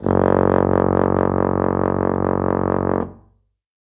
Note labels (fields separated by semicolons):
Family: brass; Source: acoustic; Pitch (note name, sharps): F#1; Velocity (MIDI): 100